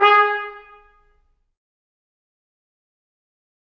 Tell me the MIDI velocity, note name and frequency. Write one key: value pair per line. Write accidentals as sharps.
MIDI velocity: 75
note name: G#4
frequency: 415.3 Hz